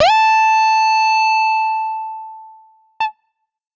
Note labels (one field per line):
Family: guitar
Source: electronic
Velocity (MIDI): 127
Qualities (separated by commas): bright, distorted